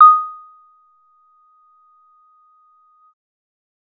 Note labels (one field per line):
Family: bass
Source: synthesizer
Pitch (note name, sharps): D#6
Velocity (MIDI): 50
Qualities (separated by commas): percussive